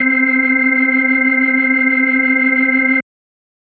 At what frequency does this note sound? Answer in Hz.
261.6 Hz